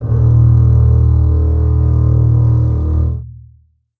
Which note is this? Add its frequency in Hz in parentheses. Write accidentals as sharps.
D#1 (38.89 Hz)